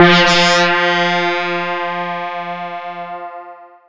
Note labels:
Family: mallet percussion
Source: electronic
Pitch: F3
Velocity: 75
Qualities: bright, distorted, long release, non-linear envelope

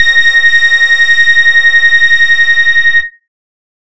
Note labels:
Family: bass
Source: synthesizer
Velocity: 75

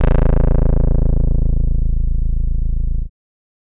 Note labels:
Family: bass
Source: synthesizer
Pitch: A0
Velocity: 100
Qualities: distorted

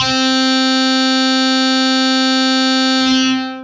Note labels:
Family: guitar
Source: electronic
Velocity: 50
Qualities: bright, distorted, long release

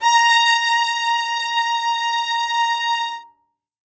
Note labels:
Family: string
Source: acoustic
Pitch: A#5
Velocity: 127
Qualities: reverb

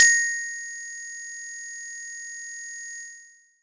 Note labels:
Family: mallet percussion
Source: acoustic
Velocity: 50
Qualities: bright, distorted

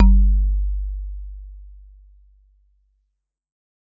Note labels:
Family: mallet percussion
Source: acoustic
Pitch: G1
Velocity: 75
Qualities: dark

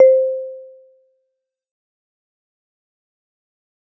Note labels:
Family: mallet percussion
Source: acoustic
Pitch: C5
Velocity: 50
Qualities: fast decay, percussive

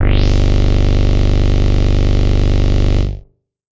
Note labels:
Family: bass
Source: synthesizer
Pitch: G0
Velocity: 100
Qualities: distorted

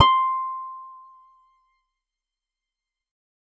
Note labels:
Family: guitar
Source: acoustic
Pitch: C6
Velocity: 25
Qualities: fast decay

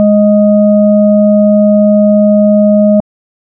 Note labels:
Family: organ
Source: electronic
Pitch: G#3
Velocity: 25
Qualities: dark

